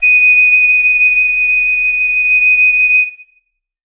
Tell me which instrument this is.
acoustic flute